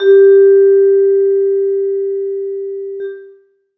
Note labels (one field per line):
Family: mallet percussion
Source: acoustic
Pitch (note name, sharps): G4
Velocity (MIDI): 75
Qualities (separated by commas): reverb